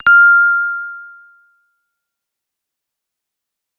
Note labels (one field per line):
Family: bass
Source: synthesizer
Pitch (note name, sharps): F6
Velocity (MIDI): 50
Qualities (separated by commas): distorted, fast decay